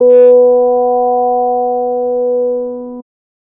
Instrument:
synthesizer bass